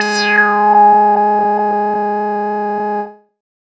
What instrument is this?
synthesizer bass